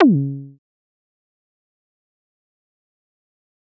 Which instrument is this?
synthesizer bass